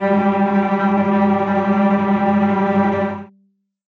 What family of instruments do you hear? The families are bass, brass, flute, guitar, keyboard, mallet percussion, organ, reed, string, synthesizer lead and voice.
string